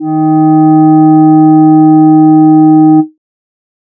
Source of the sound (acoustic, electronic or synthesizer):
synthesizer